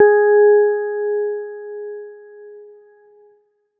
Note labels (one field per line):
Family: keyboard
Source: electronic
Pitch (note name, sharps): G#4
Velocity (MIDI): 100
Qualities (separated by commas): dark